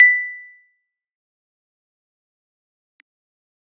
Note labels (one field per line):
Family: keyboard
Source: electronic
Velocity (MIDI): 25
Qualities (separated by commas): fast decay, percussive